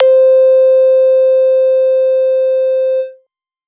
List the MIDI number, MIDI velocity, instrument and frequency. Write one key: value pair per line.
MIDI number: 72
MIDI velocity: 25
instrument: synthesizer bass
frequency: 523.3 Hz